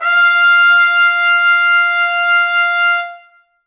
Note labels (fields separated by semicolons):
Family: brass; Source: acoustic; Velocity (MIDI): 127; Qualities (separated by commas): bright, reverb